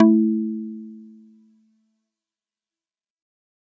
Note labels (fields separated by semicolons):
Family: mallet percussion; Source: acoustic; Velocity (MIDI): 100; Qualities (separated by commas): multiphonic